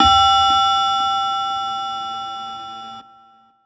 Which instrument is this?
electronic keyboard